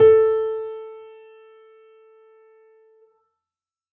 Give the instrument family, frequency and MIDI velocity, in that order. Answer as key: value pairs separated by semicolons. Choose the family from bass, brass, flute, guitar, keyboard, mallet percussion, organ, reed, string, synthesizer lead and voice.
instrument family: keyboard; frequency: 440 Hz; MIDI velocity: 75